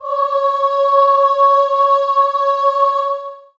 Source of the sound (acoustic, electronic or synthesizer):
acoustic